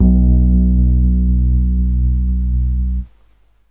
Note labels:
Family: keyboard; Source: electronic; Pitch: B1; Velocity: 25; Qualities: dark

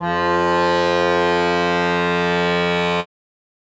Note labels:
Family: reed; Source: acoustic; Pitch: F2; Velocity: 75

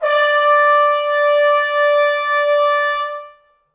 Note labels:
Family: brass; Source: acoustic; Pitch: D5; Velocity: 50; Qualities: reverb

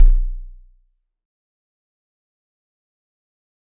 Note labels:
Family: mallet percussion; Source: acoustic; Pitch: B0; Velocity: 50; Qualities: fast decay, percussive

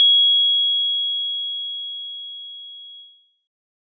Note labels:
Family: mallet percussion; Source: acoustic; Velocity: 25; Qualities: bright

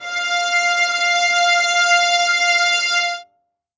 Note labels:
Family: string; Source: acoustic; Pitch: F5; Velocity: 100; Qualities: reverb

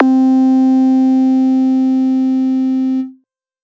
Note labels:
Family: bass; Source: synthesizer; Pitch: C4; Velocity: 100; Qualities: distorted

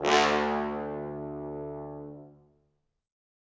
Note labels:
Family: brass; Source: acoustic; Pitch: D2; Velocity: 100; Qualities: bright, reverb

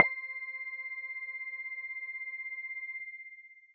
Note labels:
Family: mallet percussion; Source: electronic; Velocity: 75

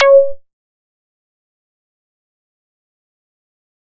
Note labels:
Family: bass; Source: synthesizer; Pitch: C#5; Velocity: 75; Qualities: fast decay, percussive

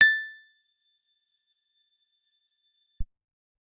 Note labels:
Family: guitar; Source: acoustic; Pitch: A6; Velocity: 75; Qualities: percussive

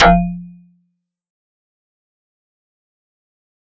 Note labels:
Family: mallet percussion; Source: acoustic; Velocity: 100; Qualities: fast decay, percussive

